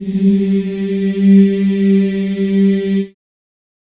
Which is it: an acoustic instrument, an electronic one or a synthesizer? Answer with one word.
acoustic